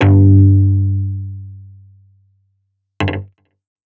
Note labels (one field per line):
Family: guitar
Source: electronic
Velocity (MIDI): 75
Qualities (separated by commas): distorted